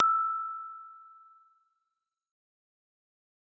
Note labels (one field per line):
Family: mallet percussion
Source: acoustic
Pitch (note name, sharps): E6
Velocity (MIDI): 100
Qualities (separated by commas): fast decay